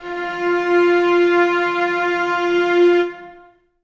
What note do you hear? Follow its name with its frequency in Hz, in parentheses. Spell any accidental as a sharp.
F4 (349.2 Hz)